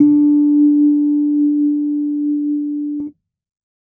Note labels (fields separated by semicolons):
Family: keyboard; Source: electronic; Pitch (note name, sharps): D4; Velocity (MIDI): 50; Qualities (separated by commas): dark